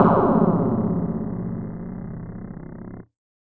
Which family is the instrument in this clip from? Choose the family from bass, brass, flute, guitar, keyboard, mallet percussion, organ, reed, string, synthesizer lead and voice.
mallet percussion